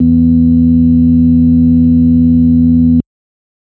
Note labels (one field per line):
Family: organ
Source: electronic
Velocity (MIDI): 127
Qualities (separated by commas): dark